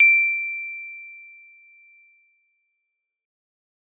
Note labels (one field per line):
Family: mallet percussion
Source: acoustic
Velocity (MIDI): 100